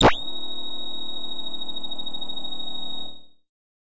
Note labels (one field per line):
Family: bass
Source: synthesizer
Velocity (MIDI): 50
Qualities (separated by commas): distorted